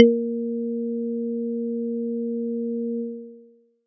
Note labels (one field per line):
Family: mallet percussion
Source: acoustic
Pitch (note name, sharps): A#3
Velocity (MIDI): 50